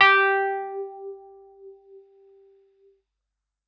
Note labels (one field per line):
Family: keyboard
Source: electronic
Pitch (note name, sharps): G4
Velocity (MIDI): 127